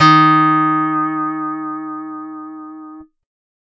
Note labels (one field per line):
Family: guitar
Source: acoustic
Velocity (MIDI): 127